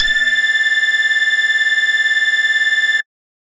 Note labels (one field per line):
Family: bass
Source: synthesizer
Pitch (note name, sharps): A6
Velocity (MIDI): 127